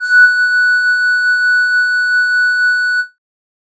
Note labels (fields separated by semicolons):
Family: flute; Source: synthesizer; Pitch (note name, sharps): F#6; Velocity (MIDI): 100; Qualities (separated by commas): distorted